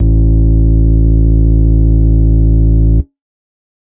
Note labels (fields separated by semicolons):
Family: organ; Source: electronic; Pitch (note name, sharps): A1; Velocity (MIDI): 100; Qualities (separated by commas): distorted